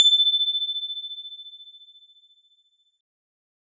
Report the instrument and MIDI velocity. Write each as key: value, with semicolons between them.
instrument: electronic keyboard; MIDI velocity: 75